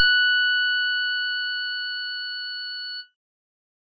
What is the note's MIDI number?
90